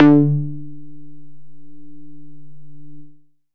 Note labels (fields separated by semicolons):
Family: bass; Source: synthesizer; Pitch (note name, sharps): D3; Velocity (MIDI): 25; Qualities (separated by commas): distorted